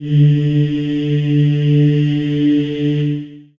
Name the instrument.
acoustic voice